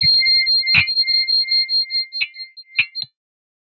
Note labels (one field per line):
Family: guitar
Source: electronic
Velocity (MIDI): 25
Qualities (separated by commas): bright, distorted